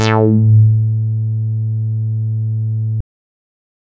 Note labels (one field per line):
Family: bass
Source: synthesizer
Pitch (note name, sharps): A2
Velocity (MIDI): 75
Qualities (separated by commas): distorted